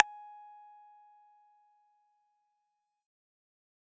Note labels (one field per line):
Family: bass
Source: synthesizer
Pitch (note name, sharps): G#5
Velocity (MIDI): 127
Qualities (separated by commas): fast decay, percussive